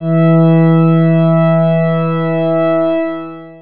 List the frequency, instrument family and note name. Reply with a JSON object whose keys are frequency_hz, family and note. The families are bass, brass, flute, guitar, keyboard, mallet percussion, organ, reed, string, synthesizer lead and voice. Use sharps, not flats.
{"frequency_hz": 164.8, "family": "organ", "note": "E3"}